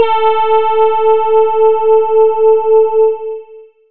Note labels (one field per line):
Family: voice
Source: synthesizer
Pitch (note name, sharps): A4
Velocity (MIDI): 50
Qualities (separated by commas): long release